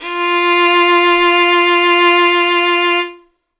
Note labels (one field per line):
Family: string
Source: acoustic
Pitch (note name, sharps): F4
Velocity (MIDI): 50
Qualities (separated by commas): bright, reverb